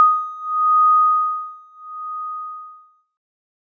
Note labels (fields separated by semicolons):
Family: keyboard; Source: electronic; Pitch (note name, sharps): D#6; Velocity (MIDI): 50; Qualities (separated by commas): multiphonic